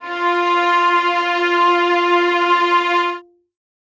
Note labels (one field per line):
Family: string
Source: acoustic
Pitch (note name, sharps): F4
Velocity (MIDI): 75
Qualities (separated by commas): reverb